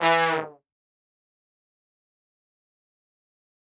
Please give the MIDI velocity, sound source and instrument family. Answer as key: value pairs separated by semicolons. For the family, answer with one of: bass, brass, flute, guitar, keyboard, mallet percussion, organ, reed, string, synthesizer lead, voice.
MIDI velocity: 127; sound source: acoustic; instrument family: brass